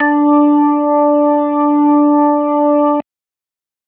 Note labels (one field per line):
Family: organ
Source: electronic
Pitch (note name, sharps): D4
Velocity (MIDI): 75